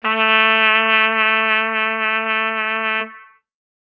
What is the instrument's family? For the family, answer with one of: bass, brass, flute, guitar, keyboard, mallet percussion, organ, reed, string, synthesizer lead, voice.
brass